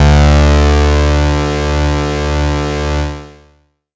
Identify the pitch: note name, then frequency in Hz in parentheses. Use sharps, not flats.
D2 (73.42 Hz)